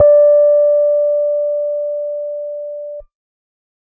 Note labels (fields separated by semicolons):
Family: keyboard; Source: electronic; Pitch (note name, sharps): D5; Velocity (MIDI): 75; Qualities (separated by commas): dark